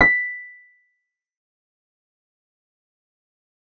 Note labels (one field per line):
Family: keyboard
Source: synthesizer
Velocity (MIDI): 75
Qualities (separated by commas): fast decay, percussive